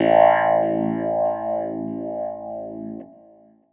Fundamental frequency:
55 Hz